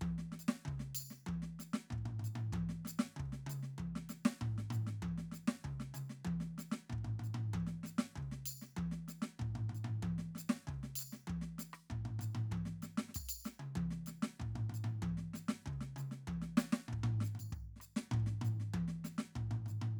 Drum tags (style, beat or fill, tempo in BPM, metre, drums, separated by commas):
samba-reggae, beat, 96 BPM, 4/4, percussion, snare, cross-stick, high tom, mid tom, floor tom, kick